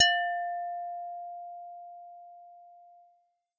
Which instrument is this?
synthesizer bass